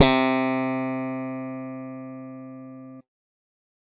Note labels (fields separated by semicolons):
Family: bass; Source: electronic; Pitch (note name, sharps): C3; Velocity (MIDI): 100